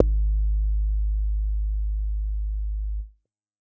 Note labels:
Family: bass; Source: synthesizer; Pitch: G#1; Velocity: 50; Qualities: dark, distorted

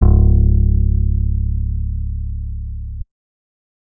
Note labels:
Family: guitar; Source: acoustic; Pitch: C#1; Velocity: 25

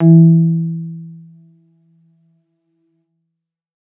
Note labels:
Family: keyboard; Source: electronic; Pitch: E3; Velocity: 127

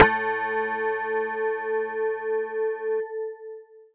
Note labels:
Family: mallet percussion; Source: electronic; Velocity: 100; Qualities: long release

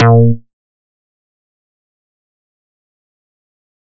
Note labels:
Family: bass; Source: synthesizer; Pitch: A#2; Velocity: 75; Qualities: fast decay, percussive

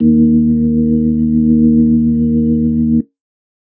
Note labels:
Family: organ; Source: electronic; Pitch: D#2; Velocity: 50

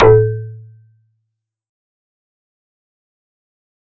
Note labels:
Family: mallet percussion; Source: acoustic; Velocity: 75; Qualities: fast decay, percussive

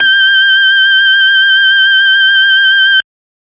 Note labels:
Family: organ; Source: electronic; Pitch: G6; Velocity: 50; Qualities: bright

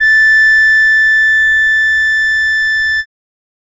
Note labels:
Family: reed; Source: acoustic; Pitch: A6; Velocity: 100

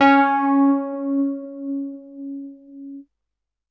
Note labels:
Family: keyboard; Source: electronic; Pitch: C#4; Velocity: 127

